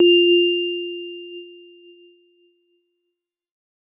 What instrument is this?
electronic keyboard